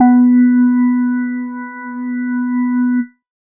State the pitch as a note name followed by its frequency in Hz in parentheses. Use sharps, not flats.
B3 (246.9 Hz)